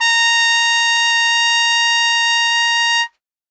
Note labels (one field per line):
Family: brass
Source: acoustic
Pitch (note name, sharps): A#5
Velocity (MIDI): 100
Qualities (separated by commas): bright